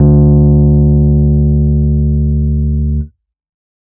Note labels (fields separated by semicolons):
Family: keyboard; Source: electronic; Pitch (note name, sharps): D2; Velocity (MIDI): 75; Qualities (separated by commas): dark